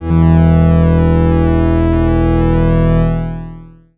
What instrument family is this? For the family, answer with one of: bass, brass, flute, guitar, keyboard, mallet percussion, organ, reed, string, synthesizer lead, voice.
organ